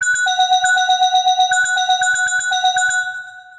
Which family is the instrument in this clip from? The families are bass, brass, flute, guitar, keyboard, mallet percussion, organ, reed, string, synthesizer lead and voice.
mallet percussion